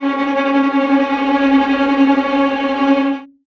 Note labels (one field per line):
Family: string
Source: acoustic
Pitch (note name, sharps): C#4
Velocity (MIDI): 25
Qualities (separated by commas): bright, non-linear envelope, reverb